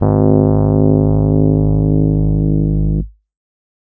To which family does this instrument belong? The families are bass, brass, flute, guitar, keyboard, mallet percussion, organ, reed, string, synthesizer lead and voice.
keyboard